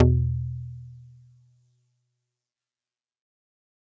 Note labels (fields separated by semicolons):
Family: mallet percussion; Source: acoustic; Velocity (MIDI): 50; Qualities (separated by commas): fast decay, multiphonic